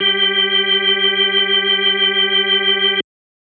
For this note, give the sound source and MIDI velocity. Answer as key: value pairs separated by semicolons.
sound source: electronic; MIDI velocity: 25